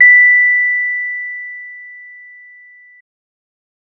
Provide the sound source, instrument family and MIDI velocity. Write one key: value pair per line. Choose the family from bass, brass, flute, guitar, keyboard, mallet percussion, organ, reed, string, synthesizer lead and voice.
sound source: synthesizer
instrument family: bass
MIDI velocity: 100